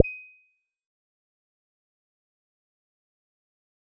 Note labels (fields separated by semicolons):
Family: bass; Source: synthesizer; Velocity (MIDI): 127; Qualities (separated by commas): fast decay, percussive